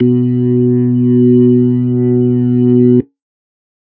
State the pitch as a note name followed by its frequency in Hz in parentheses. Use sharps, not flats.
B2 (123.5 Hz)